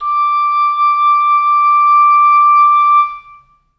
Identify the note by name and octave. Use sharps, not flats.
D6